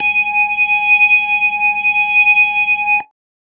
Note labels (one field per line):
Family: keyboard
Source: electronic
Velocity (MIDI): 100